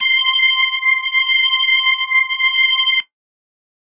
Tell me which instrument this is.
electronic organ